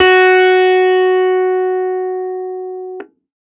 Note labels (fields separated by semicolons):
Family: keyboard; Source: electronic; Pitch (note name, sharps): F#4; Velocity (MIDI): 127; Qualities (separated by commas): distorted